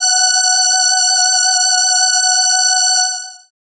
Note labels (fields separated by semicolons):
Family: keyboard; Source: synthesizer; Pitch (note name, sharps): F#5; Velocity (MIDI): 50; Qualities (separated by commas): bright